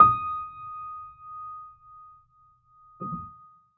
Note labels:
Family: keyboard; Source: acoustic; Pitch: D#6; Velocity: 25

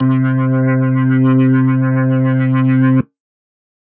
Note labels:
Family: organ; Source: electronic; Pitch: C3; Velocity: 50; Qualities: distorted

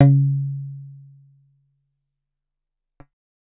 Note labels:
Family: guitar; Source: acoustic; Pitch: C#3; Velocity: 25; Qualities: dark, fast decay

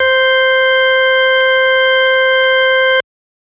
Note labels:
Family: organ; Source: electronic; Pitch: C5; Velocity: 75

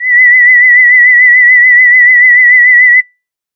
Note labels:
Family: flute; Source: synthesizer; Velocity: 127

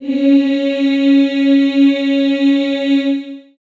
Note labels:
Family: voice; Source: acoustic; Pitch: C#4; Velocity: 75; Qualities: long release, reverb

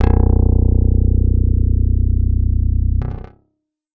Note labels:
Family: guitar; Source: acoustic; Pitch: B0; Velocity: 127

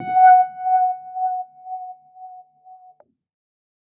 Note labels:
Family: keyboard; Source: electronic; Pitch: F#5; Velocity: 25

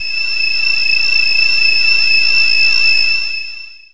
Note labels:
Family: voice; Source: synthesizer; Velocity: 50; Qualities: bright, distorted, long release

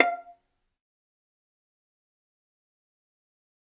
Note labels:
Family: string; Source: acoustic; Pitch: F5; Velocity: 100; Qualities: fast decay, percussive, reverb

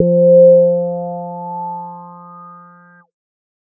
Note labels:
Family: bass; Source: synthesizer; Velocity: 25

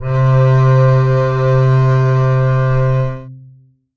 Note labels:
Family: string; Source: acoustic; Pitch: C3; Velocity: 25; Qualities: long release, reverb

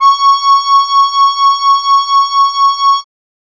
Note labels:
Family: keyboard; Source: acoustic; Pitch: C#6; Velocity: 127; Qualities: bright

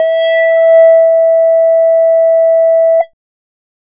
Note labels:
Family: bass; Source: synthesizer; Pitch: E5; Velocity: 100; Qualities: dark, distorted

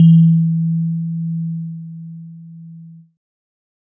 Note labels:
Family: keyboard; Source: electronic; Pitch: E3; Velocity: 25; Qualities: multiphonic

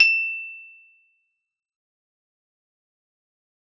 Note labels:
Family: guitar; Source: acoustic; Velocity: 25; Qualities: bright, fast decay, percussive

